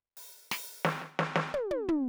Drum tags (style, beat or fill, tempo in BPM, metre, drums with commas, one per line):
rock
fill
115 BPM
4/4
open hi-hat, hi-hat pedal, snare, high tom, floor tom